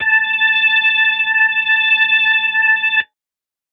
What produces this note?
electronic keyboard